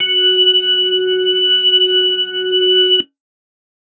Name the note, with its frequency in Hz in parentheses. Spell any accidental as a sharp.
F#4 (370 Hz)